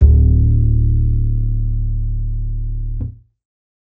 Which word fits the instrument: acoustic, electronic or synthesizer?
acoustic